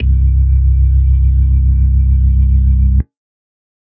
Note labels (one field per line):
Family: organ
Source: electronic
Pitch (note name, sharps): C1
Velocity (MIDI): 50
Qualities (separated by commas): dark